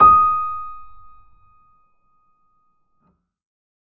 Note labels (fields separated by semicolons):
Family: keyboard; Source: acoustic; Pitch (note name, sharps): D#6; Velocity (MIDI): 50; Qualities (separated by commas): reverb